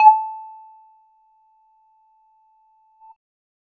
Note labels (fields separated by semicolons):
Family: bass; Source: synthesizer; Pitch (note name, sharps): A5; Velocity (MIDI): 25; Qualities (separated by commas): distorted, percussive